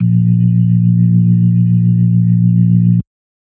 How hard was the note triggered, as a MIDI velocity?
127